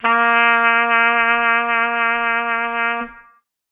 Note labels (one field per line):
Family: brass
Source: acoustic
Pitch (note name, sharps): A#3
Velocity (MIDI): 25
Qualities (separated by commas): distorted